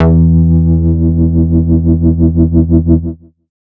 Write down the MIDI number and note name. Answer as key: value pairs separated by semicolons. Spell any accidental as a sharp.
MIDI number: 40; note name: E2